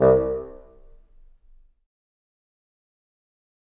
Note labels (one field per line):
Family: reed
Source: acoustic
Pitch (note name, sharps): C2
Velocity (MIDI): 100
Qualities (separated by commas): fast decay, percussive, reverb